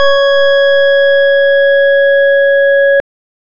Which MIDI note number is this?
73